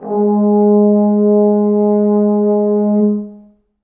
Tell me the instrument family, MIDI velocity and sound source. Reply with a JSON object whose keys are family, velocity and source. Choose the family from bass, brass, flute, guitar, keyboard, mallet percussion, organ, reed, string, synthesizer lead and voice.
{"family": "brass", "velocity": 25, "source": "acoustic"}